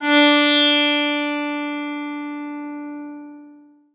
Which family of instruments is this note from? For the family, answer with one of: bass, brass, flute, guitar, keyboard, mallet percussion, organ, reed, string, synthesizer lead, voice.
guitar